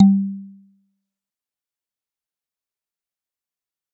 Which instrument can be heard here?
acoustic mallet percussion instrument